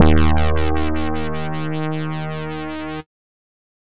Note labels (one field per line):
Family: bass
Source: synthesizer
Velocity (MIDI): 127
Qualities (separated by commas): distorted